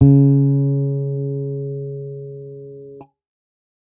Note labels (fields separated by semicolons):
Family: bass; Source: electronic; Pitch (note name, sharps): C#3; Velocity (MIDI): 75